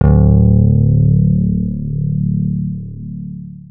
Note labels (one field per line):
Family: guitar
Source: electronic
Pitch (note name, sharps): D1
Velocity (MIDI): 25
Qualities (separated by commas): long release